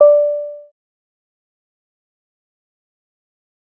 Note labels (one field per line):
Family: bass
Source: synthesizer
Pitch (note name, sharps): D5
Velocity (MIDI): 75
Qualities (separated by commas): fast decay, percussive